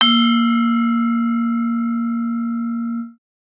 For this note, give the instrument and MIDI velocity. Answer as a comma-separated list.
acoustic mallet percussion instrument, 75